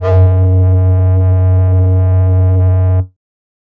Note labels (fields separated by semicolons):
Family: flute; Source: synthesizer; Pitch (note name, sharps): F#2; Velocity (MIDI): 127; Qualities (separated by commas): distorted